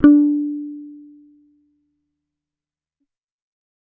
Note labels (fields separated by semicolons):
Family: bass; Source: electronic; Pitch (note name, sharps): D4; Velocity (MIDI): 100; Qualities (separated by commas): fast decay